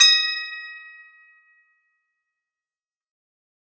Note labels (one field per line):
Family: guitar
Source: acoustic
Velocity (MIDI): 100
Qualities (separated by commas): bright, fast decay